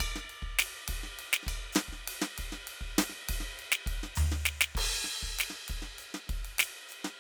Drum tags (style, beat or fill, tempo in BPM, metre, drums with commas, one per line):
funk
beat
100 BPM
4/4
crash, ride, ride bell, hi-hat pedal, snare, floor tom, kick